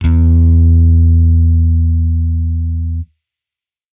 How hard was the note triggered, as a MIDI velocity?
50